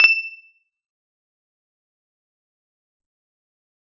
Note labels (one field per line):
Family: guitar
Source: electronic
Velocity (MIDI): 25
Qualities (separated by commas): bright, fast decay, percussive